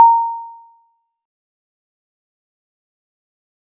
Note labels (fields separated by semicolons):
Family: mallet percussion; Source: acoustic; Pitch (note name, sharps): A#5; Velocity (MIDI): 25; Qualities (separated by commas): fast decay, percussive